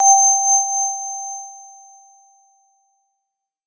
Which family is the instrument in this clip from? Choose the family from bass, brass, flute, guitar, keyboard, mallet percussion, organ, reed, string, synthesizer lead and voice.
keyboard